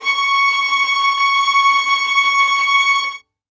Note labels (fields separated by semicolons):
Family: string; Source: acoustic; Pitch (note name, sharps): C#6; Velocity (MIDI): 100; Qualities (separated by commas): bright, non-linear envelope, reverb